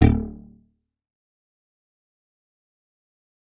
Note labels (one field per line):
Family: guitar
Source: electronic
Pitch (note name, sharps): D1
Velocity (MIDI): 25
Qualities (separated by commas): fast decay, percussive